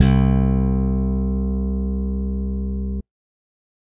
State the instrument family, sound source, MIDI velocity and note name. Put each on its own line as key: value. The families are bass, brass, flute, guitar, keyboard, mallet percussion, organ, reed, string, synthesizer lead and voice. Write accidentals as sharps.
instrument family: bass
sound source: electronic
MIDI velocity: 100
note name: C2